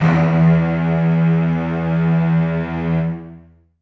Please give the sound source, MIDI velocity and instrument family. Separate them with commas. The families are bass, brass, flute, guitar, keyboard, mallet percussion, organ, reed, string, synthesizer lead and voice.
acoustic, 127, string